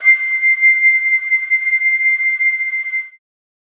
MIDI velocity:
127